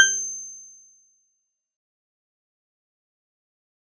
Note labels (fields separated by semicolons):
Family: mallet percussion; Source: acoustic; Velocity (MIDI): 127; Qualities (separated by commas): bright, fast decay, percussive